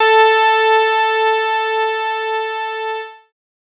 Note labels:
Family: bass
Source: synthesizer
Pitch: A4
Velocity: 50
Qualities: bright, distorted

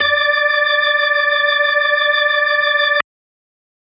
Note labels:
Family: organ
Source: electronic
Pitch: D5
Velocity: 75

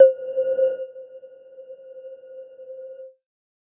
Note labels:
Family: mallet percussion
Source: electronic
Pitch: C5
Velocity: 100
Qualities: non-linear envelope

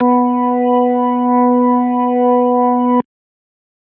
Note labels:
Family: organ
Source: electronic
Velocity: 75

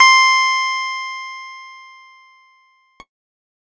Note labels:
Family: keyboard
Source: electronic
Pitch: C6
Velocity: 50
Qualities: bright

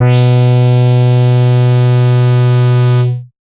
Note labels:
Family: bass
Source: synthesizer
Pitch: B2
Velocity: 50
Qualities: bright, distorted

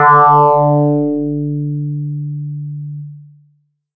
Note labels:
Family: bass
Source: synthesizer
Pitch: D3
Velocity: 127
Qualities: distorted

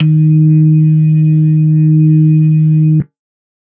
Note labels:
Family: organ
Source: electronic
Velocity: 100

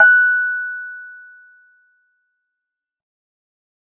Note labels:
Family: keyboard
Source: electronic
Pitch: F#6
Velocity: 75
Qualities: fast decay

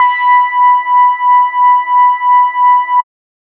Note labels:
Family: bass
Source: synthesizer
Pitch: B5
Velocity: 25

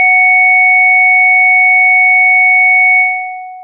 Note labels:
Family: synthesizer lead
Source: synthesizer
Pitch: F#5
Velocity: 50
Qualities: long release

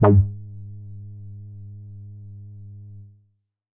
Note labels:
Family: bass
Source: synthesizer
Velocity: 25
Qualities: distorted, tempo-synced

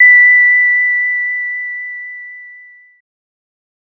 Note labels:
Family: bass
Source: synthesizer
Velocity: 50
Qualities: distorted

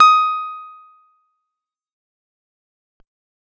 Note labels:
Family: guitar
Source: acoustic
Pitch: D#6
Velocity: 50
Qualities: fast decay, percussive

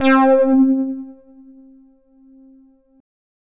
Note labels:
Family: bass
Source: synthesizer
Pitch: C4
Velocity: 100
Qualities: distorted

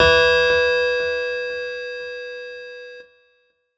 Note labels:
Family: keyboard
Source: electronic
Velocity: 127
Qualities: bright, distorted

